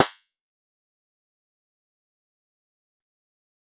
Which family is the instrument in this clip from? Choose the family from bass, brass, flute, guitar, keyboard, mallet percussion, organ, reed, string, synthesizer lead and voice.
guitar